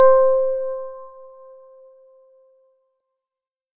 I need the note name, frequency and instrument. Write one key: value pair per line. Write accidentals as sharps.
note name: C5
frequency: 523.3 Hz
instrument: electronic organ